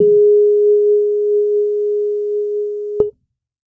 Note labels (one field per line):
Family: keyboard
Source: electronic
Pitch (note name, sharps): G#4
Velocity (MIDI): 25